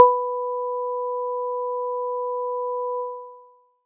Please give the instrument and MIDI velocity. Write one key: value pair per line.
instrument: acoustic mallet percussion instrument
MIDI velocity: 50